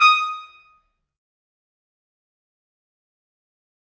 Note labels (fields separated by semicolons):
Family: brass; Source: acoustic; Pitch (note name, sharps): D#6; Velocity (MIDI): 75; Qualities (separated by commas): fast decay, percussive, reverb